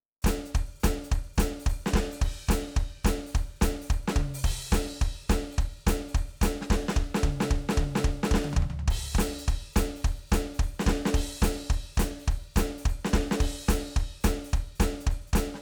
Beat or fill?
beat